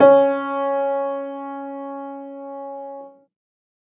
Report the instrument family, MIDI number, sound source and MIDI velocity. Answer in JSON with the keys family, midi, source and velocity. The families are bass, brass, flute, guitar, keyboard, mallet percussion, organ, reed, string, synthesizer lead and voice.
{"family": "keyboard", "midi": 61, "source": "acoustic", "velocity": 100}